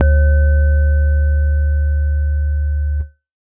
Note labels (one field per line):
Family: keyboard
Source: electronic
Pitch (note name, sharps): D2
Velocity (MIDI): 127